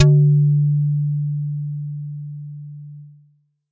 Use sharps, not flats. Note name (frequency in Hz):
D3 (146.8 Hz)